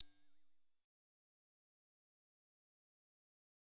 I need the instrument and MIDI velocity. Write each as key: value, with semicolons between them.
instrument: synthesizer lead; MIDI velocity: 127